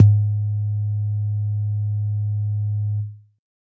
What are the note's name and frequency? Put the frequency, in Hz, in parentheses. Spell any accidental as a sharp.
G#2 (103.8 Hz)